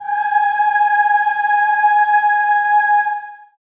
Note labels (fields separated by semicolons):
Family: voice; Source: acoustic; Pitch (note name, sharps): G#5; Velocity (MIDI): 25; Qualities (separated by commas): long release, reverb